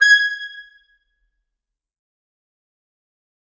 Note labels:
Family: reed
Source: acoustic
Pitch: G#6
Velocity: 127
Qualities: fast decay, percussive, reverb

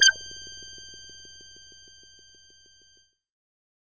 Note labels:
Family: bass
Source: synthesizer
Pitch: G6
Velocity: 25

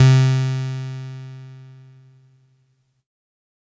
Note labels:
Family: keyboard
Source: electronic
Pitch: C3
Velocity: 100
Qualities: bright, distorted

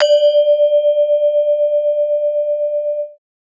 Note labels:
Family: mallet percussion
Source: acoustic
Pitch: D5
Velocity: 25

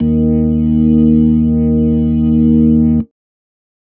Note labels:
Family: organ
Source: electronic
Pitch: D#2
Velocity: 75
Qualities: dark

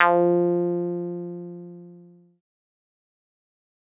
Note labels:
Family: synthesizer lead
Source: synthesizer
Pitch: F3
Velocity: 75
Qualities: distorted, fast decay

